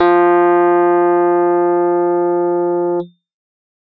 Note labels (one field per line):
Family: keyboard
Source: electronic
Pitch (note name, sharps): F3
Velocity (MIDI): 127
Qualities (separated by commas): distorted